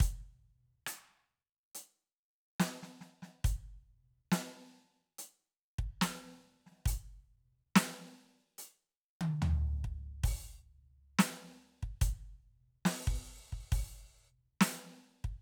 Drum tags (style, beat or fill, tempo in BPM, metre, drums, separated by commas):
half-time rock, beat, 140 BPM, 4/4, closed hi-hat, open hi-hat, snare, cross-stick, high tom, floor tom, kick